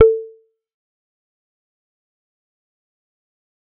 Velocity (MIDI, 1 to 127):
50